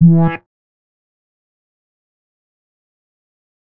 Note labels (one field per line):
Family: bass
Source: synthesizer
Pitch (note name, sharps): E3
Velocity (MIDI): 25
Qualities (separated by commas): fast decay, percussive